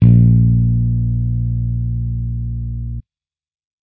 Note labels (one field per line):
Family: bass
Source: electronic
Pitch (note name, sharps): A#1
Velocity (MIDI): 100